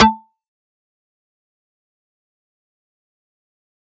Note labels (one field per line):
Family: mallet percussion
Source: acoustic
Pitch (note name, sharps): A3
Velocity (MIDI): 127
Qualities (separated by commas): fast decay, percussive